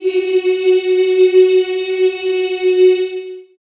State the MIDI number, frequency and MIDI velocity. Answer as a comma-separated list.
66, 370 Hz, 127